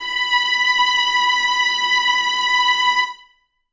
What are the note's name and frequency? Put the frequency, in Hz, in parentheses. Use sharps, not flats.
B5 (987.8 Hz)